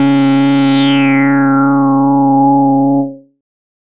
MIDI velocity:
75